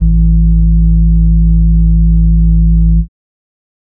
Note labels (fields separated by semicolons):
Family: organ; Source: electronic; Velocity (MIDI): 127; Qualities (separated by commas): dark